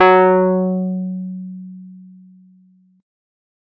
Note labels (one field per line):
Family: keyboard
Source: electronic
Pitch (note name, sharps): F#3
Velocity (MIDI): 100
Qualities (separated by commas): distorted